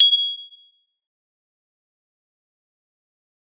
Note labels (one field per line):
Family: mallet percussion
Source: acoustic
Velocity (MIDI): 100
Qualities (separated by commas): bright, fast decay, percussive